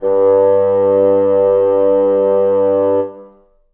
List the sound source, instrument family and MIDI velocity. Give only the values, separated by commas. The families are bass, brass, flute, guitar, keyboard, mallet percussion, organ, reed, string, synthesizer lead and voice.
acoustic, reed, 100